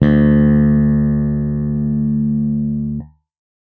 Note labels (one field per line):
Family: bass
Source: electronic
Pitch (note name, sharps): D2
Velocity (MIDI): 100